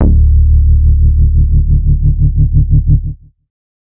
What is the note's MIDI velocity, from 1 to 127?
75